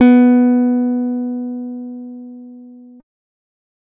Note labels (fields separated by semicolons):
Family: guitar; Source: acoustic; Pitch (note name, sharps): B3; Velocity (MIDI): 100